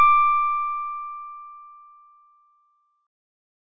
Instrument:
electronic organ